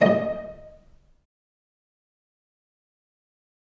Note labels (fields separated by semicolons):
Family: string; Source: acoustic; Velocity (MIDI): 75; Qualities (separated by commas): dark, fast decay, percussive, reverb